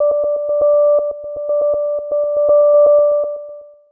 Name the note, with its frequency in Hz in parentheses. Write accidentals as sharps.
D5 (587.3 Hz)